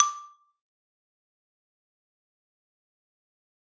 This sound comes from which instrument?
acoustic mallet percussion instrument